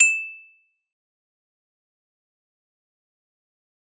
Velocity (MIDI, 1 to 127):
25